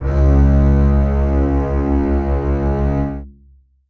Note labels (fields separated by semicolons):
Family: string; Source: acoustic; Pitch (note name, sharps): C#2; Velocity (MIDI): 127; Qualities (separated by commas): long release, reverb